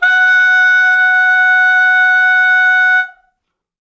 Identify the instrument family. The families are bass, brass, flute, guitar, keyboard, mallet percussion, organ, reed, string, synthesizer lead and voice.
reed